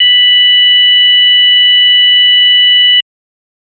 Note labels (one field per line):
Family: organ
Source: electronic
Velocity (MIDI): 127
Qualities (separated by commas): bright